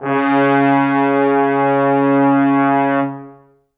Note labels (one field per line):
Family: brass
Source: acoustic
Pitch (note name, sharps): C#3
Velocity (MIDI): 100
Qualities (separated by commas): bright, reverb